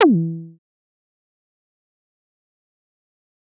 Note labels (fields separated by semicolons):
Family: bass; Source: synthesizer; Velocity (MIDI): 100; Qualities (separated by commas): distorted, fast decay, percussive